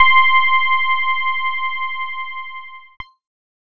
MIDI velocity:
75